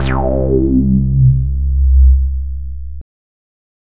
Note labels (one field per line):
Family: bass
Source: synthesizer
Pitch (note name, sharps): C2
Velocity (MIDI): 75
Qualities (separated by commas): distorted